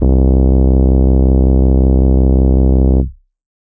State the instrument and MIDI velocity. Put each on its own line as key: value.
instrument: electronic organ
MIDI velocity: 127